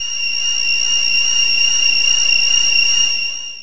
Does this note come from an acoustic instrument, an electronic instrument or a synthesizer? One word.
synthesizer